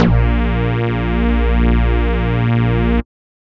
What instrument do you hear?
synthesizer bass